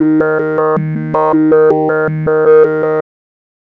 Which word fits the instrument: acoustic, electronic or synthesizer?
synthesizer